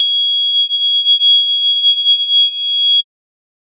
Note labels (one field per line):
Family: mallet percussion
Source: synthesizer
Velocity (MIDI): 100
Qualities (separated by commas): bright, multiphonic, non-linear envelope